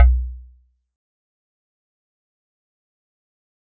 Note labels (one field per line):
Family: mallet percussion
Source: acoustic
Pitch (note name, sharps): B1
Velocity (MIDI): 25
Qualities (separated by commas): fast decay, percussive